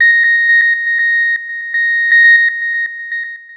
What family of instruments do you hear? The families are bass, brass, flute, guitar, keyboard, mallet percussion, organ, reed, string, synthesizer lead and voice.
synthesizer lead